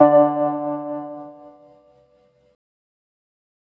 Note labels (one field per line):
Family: organ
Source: electronic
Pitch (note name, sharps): D3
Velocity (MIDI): 50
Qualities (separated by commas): fast decay